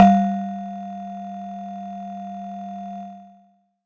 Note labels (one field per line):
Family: mallet percussion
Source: acoustic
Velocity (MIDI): 50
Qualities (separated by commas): distorted